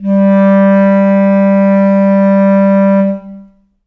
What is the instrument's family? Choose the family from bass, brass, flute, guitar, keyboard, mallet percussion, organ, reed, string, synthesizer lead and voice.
reed